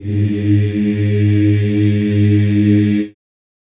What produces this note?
acoustic voice